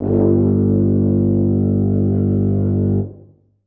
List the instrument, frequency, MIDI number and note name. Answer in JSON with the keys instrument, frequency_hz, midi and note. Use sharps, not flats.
{"instrument": "acoustic brass instrument", "frequency_hz": 49, "midi": 31, "note": "G1"}